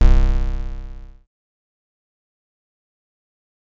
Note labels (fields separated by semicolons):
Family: bass; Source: synthesizer; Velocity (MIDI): 100; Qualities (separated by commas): bright, distorted, fast decay